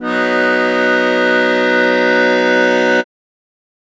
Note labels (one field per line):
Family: keyboard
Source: acoustic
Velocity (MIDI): 75